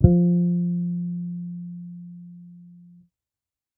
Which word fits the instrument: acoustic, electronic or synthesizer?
electronic